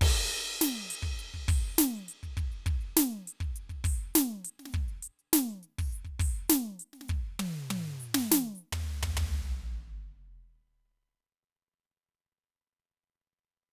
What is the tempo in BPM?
140 BPM